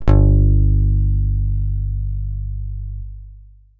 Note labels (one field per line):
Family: guitar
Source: electronic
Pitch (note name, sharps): G1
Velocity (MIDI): 127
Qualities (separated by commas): long release